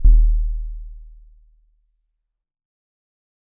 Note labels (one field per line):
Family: mallet percussion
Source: acoustic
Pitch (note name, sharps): D#1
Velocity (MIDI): 25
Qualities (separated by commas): dark, fast decay, multiphonic